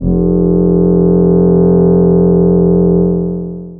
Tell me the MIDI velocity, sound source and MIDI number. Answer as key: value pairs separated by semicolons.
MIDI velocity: 50; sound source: synthesizer; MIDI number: 29